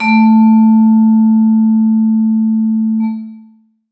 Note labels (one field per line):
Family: mallet percussion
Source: acoustic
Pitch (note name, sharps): A3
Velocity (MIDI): 100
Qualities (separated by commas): long release, reverb